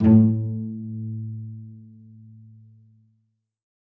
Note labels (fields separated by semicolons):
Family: string; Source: acoustic; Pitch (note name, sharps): A2; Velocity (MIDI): 100; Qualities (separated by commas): dark, reverb